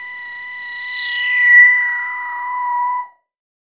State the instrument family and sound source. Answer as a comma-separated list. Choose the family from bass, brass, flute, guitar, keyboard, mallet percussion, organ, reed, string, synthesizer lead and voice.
bass, synthesizer